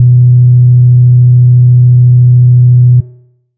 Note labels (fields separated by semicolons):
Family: bass; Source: synthesizer; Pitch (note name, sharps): B2; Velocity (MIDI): 50; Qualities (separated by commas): dark